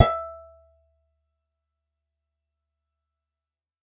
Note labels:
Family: guitar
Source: acoustic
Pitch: E5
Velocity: 50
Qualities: fast decay, percussive

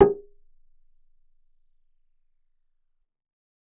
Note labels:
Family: bass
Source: synthesizer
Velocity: 25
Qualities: percussive, reverb

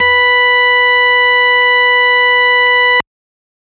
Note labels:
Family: organ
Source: electronic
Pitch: B4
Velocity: 127

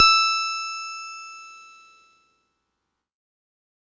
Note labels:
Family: keyboard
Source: electronic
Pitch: E6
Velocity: 100

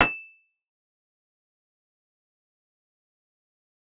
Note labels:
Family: keyboard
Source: synthesizer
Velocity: 127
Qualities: fast decay, percussive

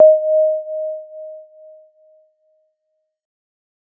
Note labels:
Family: keyboard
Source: electronic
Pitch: D#5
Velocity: 75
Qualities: dark

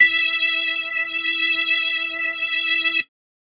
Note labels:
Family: organ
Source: electronic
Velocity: 127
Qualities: bright

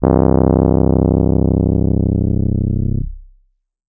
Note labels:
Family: keyboard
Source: electronic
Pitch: C1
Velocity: 25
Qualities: distorted

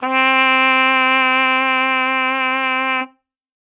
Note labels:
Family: brass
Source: acoustic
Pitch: C4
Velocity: 75

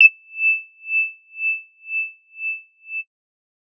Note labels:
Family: bass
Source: synthesizer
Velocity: 75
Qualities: bright, distorted

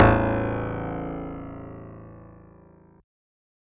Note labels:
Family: synthesizer lead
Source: synthesizer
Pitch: A0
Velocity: 25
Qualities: bright, distorted

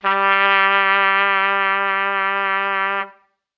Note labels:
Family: brass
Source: acoustic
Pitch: G3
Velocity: 50

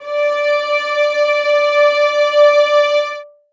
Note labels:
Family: string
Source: acoustic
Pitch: D5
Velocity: 50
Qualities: reverb

